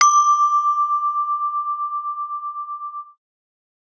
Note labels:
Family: mallet percussion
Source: acoustic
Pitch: D6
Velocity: 100

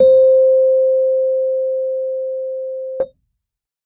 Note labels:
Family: keyboard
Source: electronic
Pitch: C5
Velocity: 50

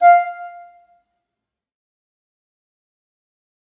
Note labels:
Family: reed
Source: acoustic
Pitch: F5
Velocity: 50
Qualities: fast decay, percussive, reverb

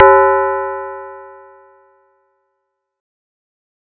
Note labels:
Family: mallet percussion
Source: acoustic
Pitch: D#2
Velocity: 75

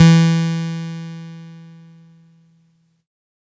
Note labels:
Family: keyboard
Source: electronic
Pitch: E3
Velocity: 25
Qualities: bright, distorted

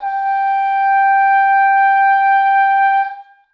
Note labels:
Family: reed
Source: acoustic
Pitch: G5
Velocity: 25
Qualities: reverb

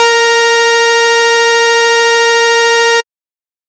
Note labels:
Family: bass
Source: synthesizer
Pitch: A#4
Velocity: 100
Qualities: bright, distorted

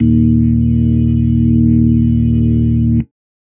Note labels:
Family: organ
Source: electronic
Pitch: D#1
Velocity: 50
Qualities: dark

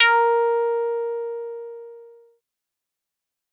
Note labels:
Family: synthesizer lead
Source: synthesizer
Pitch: A#4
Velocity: 75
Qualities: distorted, fast decay

